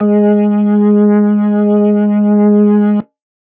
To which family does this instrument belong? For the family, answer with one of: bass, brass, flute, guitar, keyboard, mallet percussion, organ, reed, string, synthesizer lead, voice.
organ